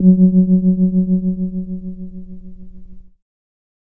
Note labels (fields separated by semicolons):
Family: keyboard; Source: electronic; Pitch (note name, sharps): F#3; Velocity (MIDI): 127; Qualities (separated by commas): dark